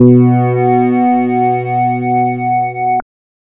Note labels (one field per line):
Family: bass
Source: synthesizer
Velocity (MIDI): 75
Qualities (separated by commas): distorted, multiphonic